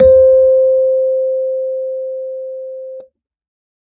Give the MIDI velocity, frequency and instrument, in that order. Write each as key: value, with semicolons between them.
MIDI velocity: 75; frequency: 523.3 Hz; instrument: electronic keyboard